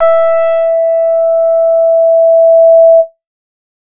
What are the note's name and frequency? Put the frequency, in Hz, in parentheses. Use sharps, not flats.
E5 (659.3 Hz)